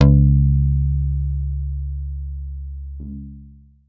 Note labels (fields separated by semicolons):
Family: guitar; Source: electronic; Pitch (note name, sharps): C#2; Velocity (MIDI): 100; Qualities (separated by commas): long release